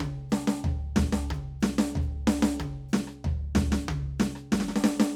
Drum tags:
Brazilian
beat
92 BPM
4/4
hi-hat pedal, snare, cross-stick, high tom, floor tom, kick

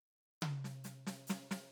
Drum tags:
half-time rock
fill
140 BPM
4/4
hi-hat pedal, snare, high tom

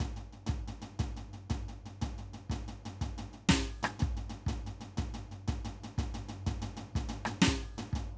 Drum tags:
jazz
beat
120 BPM
4/4
snare, cross-stick, floor tom, kick

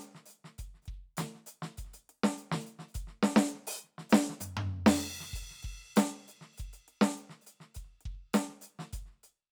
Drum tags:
Brazilian
beat
101 BPM
4/4
crash, closed hi-hat, open hi-hat, hi-hat pedal, snare, mid tom, kick

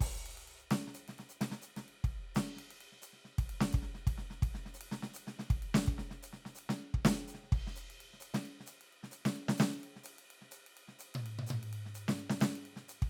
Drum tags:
linear jazz
beat
128 BPM
4/4
ride, open hi-hat, hi-hat pedal, snare, high tom, kick

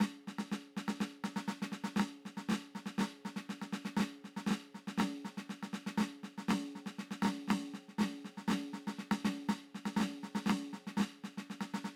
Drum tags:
march
beat
120 BPM
4/4
snare

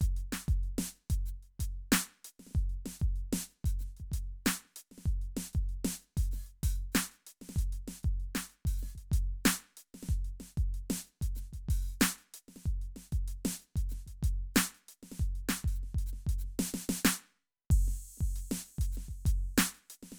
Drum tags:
funk
beat
95 BPM
4/4
crash, closed hi-hat, open hi-hat, hi-hat pedal, snare, kick

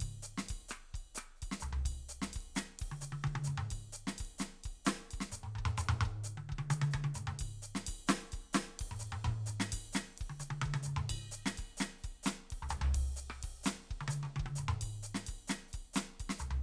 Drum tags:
Dominican merengue
beat
130 BPM
4/4
ride, ride bell, hi-hat pedal, snare, cross-stick, high tom, mid tom, floor tom, kick

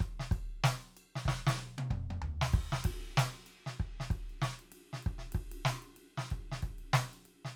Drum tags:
rock
beat
95 BPM
4/4
crash, ride, ride bell, hi-hat pedal, snare, high tom, mid tom, floor tom, kick

